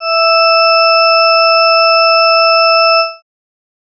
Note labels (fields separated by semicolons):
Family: organ; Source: electronic; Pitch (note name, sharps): E5; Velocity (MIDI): 100